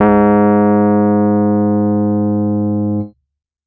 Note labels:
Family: keyboard; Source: electronic; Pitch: G#2; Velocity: 127; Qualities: dark, distorted

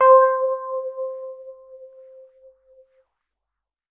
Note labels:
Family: keyboard; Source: electronic; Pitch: C5; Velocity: 75; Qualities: non-linear envelope

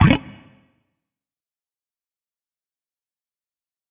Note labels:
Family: guitar; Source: electronic; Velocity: 75; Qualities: distorted, fast decay, percussive

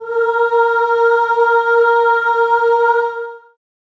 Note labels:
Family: voice; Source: acoustic; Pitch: A#4; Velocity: 50; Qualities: reverb

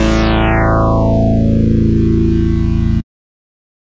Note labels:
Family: bass; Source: synthesizer; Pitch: A0; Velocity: 100; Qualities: bright, distorted

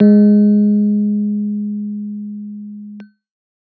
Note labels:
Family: keyboard; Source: electronic; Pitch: G#3; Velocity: 25; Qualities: dark

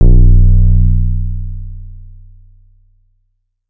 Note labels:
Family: bass; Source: synthesizer; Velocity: 75; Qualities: dark

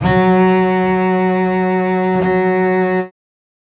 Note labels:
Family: string; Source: acoustic; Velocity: 100; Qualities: reverb

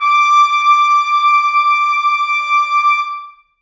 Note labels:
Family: brass; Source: acoustic; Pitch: D6; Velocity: 100; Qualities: reverb

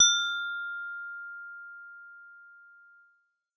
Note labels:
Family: bass; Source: synthesizer; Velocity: 127; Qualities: distorted

